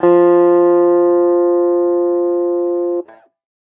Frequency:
174.6 Hz